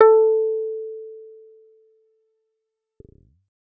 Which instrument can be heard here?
synthesizer bass